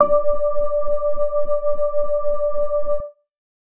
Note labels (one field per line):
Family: keyboard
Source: electronic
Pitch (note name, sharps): D5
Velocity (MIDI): 50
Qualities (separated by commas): distorted